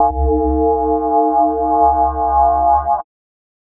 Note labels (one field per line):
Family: mallet percussion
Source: electronic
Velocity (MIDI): 75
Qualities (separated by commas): multiphonic, non-linear envelope